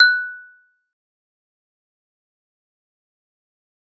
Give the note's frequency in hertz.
1480 Hz